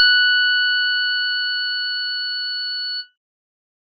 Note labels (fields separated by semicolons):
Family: organ; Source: electronic; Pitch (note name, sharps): F#6; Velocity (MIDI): 50; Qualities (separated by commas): bright